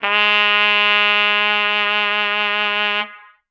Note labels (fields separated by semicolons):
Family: brass; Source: acoustic; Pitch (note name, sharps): G#3; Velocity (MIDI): 100; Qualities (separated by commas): distorted